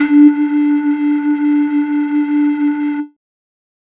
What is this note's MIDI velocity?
100